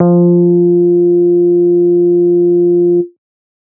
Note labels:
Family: bass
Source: synthesizer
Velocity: 100

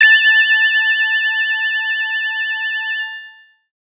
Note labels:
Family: organ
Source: electronic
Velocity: 75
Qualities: bright

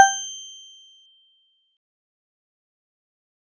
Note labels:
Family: mallet percussion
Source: acoustic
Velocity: 25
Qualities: fast decay, percussive

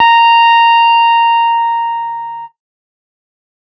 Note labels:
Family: guitar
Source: electronic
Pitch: A#5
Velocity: 75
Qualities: distorted

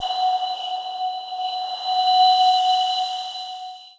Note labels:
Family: mallet percussion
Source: electronic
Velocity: 50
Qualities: bright, long release, non-linear envelope

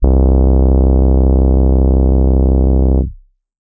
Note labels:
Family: keyboard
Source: electronic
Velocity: 75

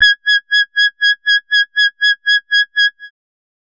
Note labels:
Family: bass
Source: synthesizer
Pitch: G#6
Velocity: 75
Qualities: tempo-synced

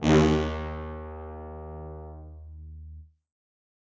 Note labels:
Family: brass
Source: acoustic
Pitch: D#2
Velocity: 25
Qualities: bright, reverb

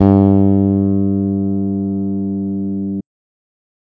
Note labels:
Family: bass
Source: electronic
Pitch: G2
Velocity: 100

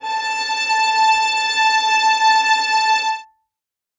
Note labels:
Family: string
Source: acoustic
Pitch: A5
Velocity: 50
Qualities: reverb

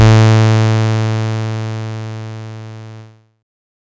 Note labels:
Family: bass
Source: synthesizer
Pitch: A2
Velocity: 25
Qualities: bright, distorted

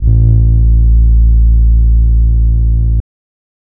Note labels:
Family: bass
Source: synthesizer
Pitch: A1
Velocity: 25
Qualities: dark, distorted, non-linear envelope

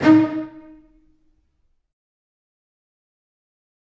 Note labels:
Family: string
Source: acoustic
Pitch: D#4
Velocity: 100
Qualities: fast decay, percussive, reverb

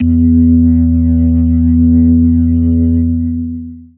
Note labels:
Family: organ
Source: electronic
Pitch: E2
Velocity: 100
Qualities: dark, distorted, long release

